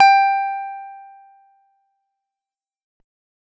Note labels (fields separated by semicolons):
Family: guitar; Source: acoustic; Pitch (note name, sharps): G5; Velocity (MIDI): 100; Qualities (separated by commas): fast decay